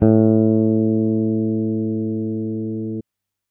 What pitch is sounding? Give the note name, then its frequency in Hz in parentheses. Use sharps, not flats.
A2 (110 Hz)